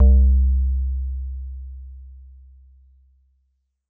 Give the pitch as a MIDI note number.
36